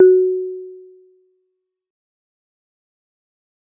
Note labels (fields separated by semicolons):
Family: mallet percussion; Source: acoustic; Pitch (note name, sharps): F#4; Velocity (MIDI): 25; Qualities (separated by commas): fast decay